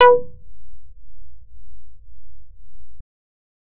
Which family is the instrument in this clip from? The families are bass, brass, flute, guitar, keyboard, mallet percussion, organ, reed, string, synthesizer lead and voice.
bass